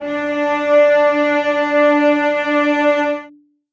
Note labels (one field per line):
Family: string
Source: acoustic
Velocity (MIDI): 50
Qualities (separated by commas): reverb